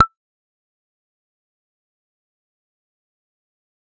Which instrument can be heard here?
synthesizer bass